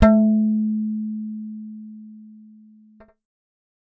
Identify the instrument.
synthesizer bass